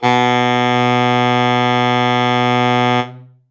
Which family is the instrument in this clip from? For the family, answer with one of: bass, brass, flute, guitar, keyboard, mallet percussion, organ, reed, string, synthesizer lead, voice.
reed